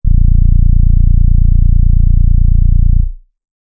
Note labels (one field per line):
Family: keyboard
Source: electronic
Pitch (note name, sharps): A#0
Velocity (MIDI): 25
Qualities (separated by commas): dark